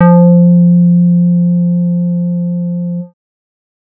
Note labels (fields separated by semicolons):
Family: bass; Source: synthesizer; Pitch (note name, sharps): F3; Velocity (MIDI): 100; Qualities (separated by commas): dark